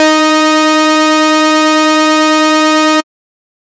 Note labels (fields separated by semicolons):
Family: bass; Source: synthesizer; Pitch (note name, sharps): D#4; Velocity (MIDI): 100; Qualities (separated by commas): bright, distorted